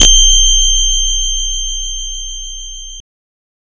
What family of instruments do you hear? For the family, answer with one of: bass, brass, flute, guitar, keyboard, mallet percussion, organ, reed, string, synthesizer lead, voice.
guitar